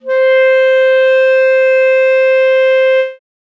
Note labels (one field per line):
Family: reed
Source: acoustic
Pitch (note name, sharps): C5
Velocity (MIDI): 127